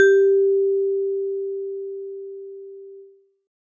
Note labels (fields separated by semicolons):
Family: mallet percussion; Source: acoustic; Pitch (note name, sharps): G4; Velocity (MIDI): 25